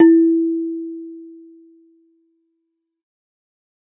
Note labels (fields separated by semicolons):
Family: mallet percussion; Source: acoustic; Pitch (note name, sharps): E4; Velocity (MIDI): 75